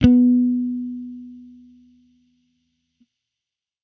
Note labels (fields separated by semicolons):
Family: bass; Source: electronic; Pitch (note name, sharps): B3; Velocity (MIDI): 50; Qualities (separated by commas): distorted